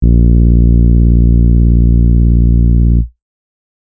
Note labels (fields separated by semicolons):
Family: keyboard; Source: electronic; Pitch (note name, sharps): A#1; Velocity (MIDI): 50; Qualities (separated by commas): dark